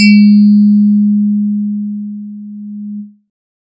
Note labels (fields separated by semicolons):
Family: synthesizer lead; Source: synthesizer; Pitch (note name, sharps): G#3; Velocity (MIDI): 127